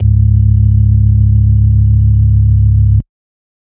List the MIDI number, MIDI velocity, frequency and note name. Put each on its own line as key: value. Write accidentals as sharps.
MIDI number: 25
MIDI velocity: 127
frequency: 34.65 Hz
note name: C#1